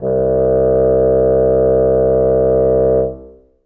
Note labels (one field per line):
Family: reed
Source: acoustic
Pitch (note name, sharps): C2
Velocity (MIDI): 25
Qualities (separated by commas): reverb